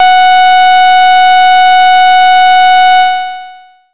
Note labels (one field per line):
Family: bass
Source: synthesizer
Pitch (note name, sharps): F#5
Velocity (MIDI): 25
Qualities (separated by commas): bright, distorted, long release